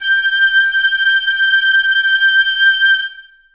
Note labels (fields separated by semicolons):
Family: flute; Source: acoustic; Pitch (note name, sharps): G6; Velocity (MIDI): 127; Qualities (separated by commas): reverb